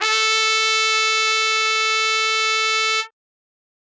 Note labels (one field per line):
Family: brass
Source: acoustic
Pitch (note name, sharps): A4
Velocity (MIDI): 127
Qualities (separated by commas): bright